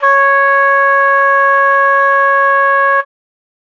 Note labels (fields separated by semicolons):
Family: reed; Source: acoustic; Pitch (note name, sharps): C#5; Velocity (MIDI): 25